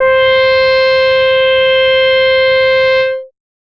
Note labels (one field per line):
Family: bass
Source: synthesizer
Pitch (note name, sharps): C5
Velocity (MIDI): 25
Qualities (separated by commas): bright, distorted